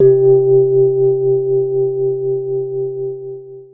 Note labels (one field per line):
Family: keyboard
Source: electronic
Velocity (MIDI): 127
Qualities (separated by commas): long release, reverb